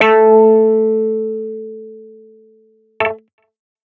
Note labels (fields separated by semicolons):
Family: guitar; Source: electronic; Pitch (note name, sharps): A3; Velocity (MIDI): 50; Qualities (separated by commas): distorted